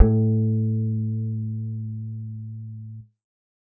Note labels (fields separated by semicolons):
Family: bass; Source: synthesizer; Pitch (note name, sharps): A2; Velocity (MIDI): 75; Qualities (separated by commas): dark, reverb